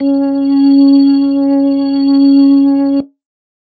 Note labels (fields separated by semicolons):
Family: organ; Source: electronic; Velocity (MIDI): 25; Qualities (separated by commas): dark